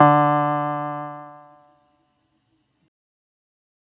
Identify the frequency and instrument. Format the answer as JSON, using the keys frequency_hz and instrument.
{"frequency_hz": 146.8, "instrument": "electronic keyboard"}